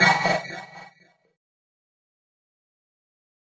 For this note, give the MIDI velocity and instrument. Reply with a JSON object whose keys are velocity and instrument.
{"velocity": 50, "instrument": "electronic keyboard"}